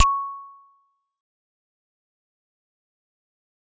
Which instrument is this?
acoustic mallet percussion instrument